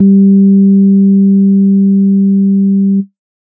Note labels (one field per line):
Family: organ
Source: electronic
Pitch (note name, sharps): G3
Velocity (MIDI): 127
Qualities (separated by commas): dark